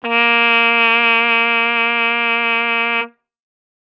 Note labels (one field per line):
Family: brass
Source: acoustic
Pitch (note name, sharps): A#3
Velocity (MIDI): 75